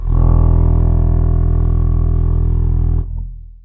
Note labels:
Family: reed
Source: acoustic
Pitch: E1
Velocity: 75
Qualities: long release, reverb

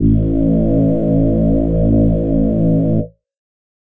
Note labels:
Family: voice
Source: synthesizer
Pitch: A1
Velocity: 25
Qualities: multiphonic

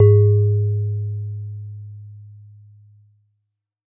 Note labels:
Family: mallet percussion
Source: acoustic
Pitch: G#2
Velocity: 100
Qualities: dark

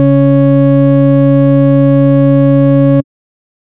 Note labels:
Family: bass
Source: synthesizer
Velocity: 127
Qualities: distorted

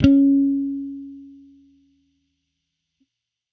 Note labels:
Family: bass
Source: electronic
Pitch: C#4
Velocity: 75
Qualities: distorted

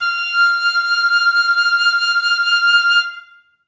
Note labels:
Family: flute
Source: acoustic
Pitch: F6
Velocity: 127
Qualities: reverb

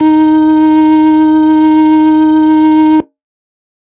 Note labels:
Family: organ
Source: electronic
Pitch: D#4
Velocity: 75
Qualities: distorted

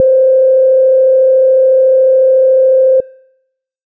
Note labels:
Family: bass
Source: synthesizer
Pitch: C5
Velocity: 127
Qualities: dark

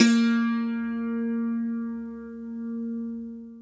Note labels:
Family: guitar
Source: acoustic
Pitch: A#3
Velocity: 75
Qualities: bright, long release, reverb

